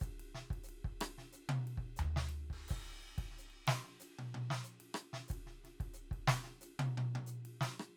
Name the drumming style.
folk rock